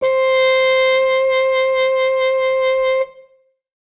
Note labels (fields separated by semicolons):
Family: brass; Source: acoustic; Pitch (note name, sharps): C5; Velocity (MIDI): 100; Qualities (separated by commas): bright